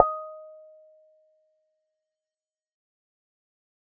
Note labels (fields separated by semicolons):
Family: bass; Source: synthesizer; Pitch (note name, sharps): D#5; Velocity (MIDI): 100; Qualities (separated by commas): fast decay, percussive